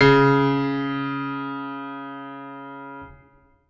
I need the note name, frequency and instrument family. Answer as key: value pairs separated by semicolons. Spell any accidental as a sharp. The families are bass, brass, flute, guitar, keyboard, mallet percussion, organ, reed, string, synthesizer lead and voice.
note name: C#3; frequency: 138.6 Hz; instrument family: organ